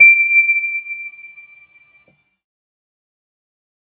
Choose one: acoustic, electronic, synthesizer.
electronic